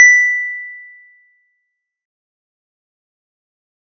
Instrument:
acoustic mallet percussion instrument